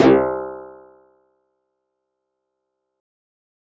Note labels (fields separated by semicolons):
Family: guitar; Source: synthesizer; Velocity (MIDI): 127